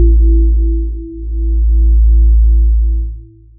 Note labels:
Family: voice; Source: synthesizer; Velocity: 25; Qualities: dark, long release

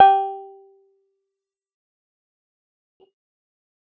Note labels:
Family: keyboard; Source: electronic; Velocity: 25; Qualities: fast decay, percussive

